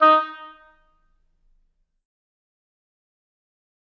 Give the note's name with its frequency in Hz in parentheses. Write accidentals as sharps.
D#4 (311.1 Hz)